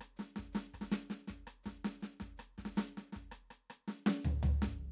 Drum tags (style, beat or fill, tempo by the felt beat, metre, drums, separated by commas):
Venezuelan merengue, beat, 324 eighth notes per minute, 5/8, hi-hat pedal, snare, cross-stick, floor tom, kick